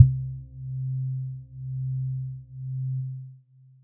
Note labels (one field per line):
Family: mallet percussion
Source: electronic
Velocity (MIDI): 25